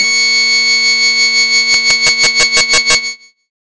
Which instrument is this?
synthesizer bass